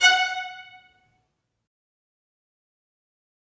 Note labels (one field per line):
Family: string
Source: acoustic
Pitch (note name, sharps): F#5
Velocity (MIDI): 25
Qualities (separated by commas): fast decay, reverb